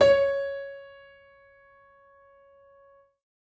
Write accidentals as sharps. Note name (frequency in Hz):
C#5 (554.4 Hz)